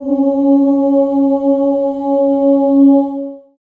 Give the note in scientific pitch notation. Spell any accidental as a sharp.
C#4